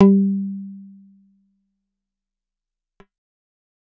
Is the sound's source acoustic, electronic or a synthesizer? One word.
acoustic